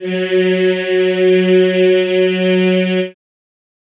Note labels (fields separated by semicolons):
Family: voice; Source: acoustic; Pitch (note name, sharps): F#3; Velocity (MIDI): 100; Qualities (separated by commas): reverb